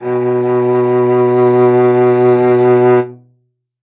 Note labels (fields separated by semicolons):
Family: string; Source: acoustic; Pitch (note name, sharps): B2; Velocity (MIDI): 25; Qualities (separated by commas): reverb